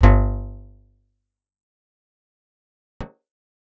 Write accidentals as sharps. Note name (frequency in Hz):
G1 (49 Hz)